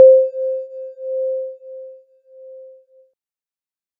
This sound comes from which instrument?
synthesizer keyboard